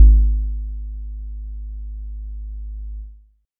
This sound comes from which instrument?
synthesizer guitar